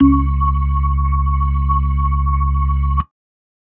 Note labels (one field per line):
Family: organ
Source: electronic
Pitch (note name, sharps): C#2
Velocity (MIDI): 100